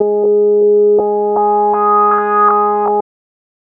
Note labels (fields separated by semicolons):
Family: bass; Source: synthesizer; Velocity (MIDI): 127; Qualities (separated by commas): tempo-synced